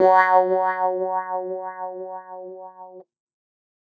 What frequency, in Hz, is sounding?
185 Hz